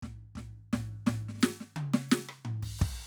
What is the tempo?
86 BPM